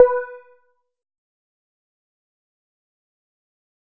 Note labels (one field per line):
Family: bass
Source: synthesizer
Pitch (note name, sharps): B4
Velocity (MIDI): 127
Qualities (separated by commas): dark, fast decay, percussive